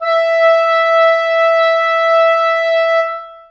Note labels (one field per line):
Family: reed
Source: acoustic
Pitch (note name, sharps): E5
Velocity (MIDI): 127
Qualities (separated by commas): long release, reverb